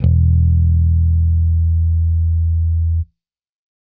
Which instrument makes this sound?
electronic bass